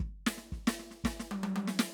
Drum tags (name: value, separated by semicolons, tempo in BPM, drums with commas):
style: country; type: fill; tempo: 114 BPM; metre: 4/4; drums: snare, high tom, kick